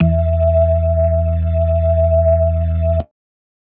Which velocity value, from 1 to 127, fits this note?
50